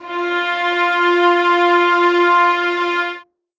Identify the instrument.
acoustic string instrument